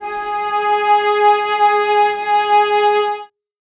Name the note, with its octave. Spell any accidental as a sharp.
G#4